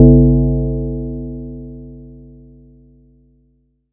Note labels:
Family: mallet percussion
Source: acoustic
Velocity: 75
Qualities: multiphonic

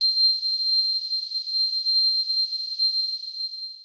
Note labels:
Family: guitar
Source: electronic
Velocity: 25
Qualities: bright, long release

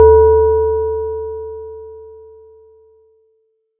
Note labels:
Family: mallet percussion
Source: acoustic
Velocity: 25

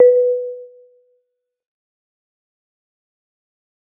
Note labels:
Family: mallet percussion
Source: acoustic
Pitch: B4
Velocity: 25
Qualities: fast decay, reverb

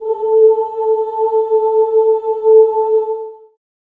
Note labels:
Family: voice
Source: acoustic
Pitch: A4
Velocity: 25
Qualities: long release, reverb

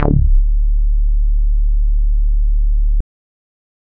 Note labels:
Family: bass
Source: synthesizer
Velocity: 25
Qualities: distorted

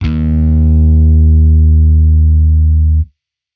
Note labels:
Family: bass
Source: electronic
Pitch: D#2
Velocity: 127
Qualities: distorted

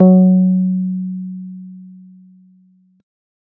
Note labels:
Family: keyboard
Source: electronic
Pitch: F#3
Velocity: 25

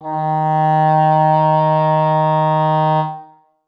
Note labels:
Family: reed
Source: acoustic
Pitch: D#3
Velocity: 100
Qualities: reverb

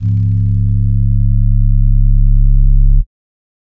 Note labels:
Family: flute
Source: synthesizer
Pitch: C#1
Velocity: 75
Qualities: dark

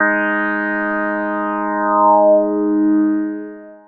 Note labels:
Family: synthesizer lead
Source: synthesizer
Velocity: 127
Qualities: long release

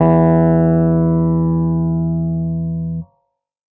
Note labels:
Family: keyboard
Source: electronic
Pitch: E2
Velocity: 100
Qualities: distorted

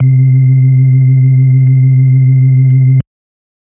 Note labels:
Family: organ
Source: electronic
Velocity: 100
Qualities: dark

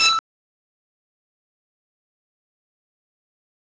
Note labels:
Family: bass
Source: synthesizer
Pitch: E6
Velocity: 25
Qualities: fast decay, percussive

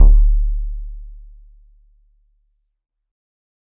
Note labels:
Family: keyboard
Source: electronic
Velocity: 50

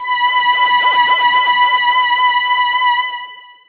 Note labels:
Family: voice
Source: synthesizer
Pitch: B5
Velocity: 50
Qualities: bright, distorted, long release

